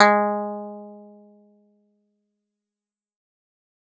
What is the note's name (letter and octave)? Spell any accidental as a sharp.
G#3